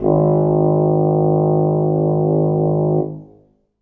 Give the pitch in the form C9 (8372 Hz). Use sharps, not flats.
G#1 (51.91 Hz)